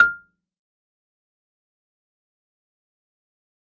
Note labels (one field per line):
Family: mallet percussion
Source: acoustic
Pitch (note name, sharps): F6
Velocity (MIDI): 25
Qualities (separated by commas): fast decay, percussive, reverb